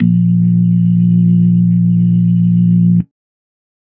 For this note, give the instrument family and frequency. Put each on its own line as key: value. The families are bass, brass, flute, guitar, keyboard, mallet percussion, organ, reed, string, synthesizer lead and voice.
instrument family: organ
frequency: 58.27 Hz